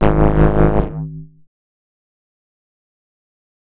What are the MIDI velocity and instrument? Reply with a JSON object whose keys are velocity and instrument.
{"velocity": 100, "instrument": "synthesizer bass"}